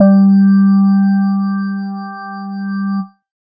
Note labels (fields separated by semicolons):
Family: organ; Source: electronic; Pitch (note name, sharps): G3; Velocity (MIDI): 100; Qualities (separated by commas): dark